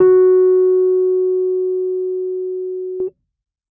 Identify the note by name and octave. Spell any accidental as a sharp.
F#4